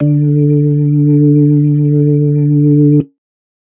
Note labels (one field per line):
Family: organ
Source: electronic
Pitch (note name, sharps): D3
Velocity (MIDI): 100